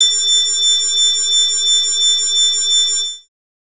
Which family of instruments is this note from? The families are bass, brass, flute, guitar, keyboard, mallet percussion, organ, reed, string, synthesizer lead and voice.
bass